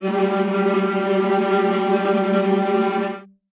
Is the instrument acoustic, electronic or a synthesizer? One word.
acoustic